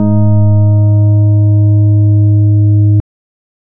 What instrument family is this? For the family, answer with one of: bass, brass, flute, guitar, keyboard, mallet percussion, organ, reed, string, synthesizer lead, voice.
organ